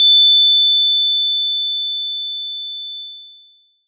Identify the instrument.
electronic mallet percussion instrument